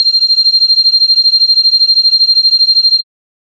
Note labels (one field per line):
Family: bass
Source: synthesizer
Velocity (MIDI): 75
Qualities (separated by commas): bright, distorted